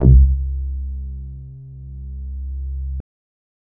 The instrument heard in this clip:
synthesizer bass